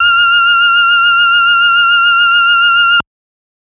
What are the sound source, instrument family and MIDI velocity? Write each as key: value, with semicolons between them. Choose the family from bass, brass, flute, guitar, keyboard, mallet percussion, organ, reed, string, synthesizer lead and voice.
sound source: electronic; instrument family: organ; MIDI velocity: 50